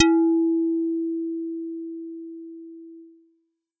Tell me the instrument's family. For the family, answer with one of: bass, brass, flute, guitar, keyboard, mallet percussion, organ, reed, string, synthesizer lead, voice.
bass